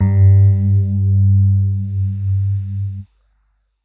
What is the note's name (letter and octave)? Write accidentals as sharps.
G2